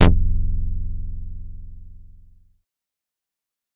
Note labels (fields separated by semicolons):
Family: bass; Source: synthesizer; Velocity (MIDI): 50; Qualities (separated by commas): distorted